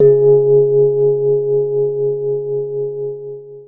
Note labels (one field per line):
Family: keyboard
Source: electronic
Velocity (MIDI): 100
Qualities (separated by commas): long release, reverb